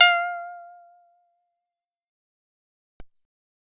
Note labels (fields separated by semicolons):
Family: bass; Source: synthesizer; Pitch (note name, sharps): F5; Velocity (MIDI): 127; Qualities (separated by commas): fast decay, percussive